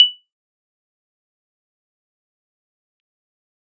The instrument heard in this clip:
electronic keyboard